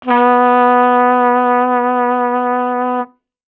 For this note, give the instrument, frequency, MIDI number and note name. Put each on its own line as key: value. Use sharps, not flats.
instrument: acoustic brass instrument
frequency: 246.9 Hz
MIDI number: 59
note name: B3